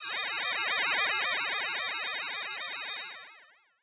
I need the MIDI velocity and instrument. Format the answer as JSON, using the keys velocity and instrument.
{"velocity": 127, "instrument": "synthesizer voice"}